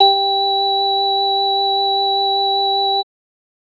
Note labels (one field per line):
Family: organ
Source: electronic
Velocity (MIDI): 127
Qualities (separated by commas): multiphonic